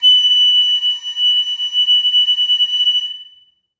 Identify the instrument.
acoustic flute